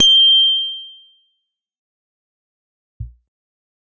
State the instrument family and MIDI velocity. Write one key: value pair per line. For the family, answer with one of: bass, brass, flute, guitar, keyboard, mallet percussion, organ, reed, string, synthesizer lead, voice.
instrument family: guitar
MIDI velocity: 127